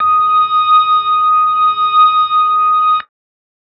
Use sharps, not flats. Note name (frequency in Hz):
D#6 (1245 Hz)